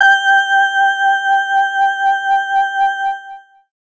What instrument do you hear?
electronic organ